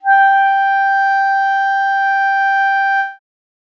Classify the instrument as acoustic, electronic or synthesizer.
acoustic